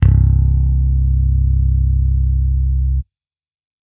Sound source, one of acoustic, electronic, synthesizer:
electronic